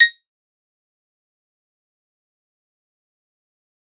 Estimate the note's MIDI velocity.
75